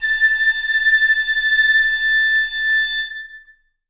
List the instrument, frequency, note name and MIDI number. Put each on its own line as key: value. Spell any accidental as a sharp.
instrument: acoustic flute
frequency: 1760 Hz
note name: A6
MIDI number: 93